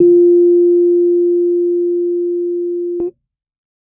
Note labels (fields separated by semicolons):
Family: keyboard; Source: electronic; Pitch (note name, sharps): F4; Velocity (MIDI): 25